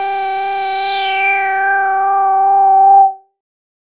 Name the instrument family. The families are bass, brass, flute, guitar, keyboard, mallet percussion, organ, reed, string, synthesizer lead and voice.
bass